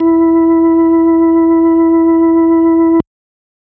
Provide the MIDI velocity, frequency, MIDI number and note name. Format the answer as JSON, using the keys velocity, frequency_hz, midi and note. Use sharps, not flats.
{"velocity": 100, "frequency_hz": 329.6, "midi": 64, "note": "E4"}